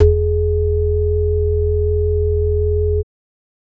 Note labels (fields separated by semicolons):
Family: organ; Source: electronic; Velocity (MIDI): 127; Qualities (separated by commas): multiphonic